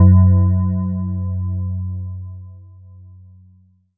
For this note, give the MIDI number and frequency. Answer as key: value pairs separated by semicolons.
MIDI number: 42; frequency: 92.5 Hz